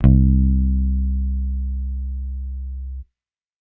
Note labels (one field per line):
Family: bass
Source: electronic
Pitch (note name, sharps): C2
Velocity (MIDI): 25